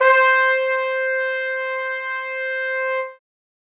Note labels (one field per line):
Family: brass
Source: acoustic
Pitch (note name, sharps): C5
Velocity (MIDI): 75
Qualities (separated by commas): reverb